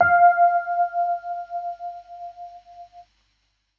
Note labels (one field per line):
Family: keyboard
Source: electronic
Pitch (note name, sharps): F5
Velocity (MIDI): 50